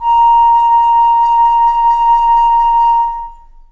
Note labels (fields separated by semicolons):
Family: flute; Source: acoustic; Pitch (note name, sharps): A#5; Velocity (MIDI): 50; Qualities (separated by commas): long release, reverb